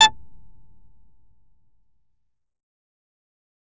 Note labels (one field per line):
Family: bass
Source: synthesizer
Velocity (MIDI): 25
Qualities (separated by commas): fast decay, percussive